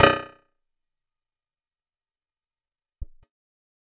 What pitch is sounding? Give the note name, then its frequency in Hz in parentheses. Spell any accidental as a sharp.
B0 (30.87 Hz)